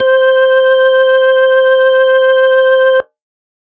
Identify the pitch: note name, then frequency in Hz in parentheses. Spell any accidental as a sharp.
C5 (523.3 Hz)